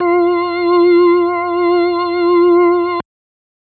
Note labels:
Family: organ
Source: electronic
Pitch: F4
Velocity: 127

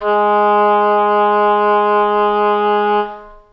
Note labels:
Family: reed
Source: acoustic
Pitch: G#3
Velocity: 50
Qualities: reverb

